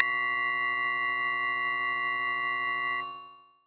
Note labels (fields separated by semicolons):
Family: bass; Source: synthesizer; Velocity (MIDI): 100; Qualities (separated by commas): bright, multiphonic